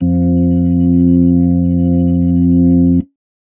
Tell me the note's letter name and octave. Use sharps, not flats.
F2